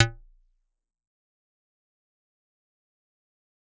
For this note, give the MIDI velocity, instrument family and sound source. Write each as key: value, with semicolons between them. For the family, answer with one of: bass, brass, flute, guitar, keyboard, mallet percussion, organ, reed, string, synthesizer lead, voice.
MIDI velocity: 127; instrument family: mallet percussion; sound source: acoustic